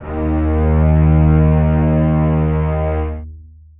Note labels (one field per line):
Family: string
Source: acoustic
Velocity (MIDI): 100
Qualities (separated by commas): long release, reverb